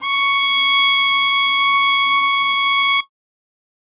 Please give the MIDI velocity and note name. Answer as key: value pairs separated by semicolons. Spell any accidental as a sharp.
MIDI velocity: 50; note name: C#6